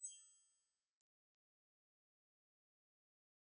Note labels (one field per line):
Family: mallet percussion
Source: electronic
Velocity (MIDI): 25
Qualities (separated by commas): bright, fast decay, percussive